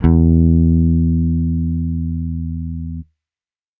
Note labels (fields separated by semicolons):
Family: bass; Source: electronic; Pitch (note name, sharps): E2; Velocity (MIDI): 50